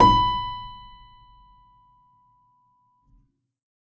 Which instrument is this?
acoustic keyboard